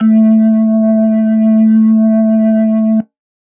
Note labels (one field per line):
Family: organ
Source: electronic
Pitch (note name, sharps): A3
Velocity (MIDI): 127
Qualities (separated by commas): distorted